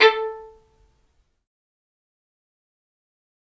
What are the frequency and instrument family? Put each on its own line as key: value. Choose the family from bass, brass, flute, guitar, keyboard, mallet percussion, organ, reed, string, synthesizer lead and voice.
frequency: 440 Hz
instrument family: string